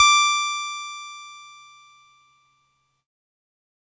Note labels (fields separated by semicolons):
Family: keyboard; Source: electronic; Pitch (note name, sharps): D6; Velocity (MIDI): 50; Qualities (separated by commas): bright, distorted